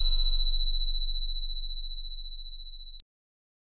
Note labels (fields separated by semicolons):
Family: bass; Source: synthesizer; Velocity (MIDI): 50; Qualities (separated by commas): bright, distorted, multiphonic